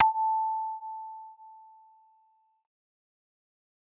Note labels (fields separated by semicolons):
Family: mallet percussion; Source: acoustic; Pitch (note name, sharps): A5; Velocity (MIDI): 75; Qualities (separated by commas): fast decay, non-linear envelope